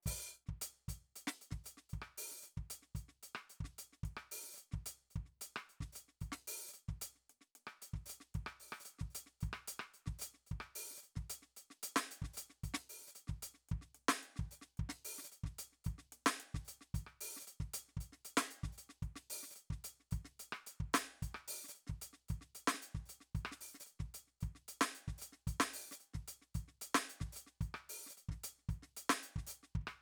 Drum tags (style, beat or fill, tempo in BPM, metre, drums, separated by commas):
songo, beat, 112 BPM, 4/4, closed hi-hat, open hi-hat, hi-hat pedal, snare, cross-stick, kick